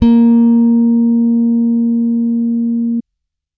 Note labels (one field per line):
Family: bass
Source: electronic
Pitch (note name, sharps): A#3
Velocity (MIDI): 50